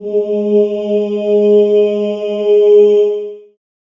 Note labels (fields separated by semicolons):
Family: voice; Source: acoustic; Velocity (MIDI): 50; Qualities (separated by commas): dark, long release, reverb